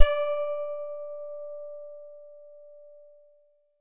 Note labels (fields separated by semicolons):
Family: guitar; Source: synthesizer; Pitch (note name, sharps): D5; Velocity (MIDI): 75; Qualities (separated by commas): bright